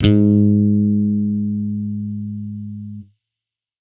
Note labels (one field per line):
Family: bass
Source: electronic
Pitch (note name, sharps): G#2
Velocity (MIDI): 127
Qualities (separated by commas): distorted